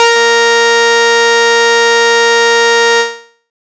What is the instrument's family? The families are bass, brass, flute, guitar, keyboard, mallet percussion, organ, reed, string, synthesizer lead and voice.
bass